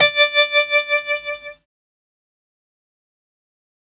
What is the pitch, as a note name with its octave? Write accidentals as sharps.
D5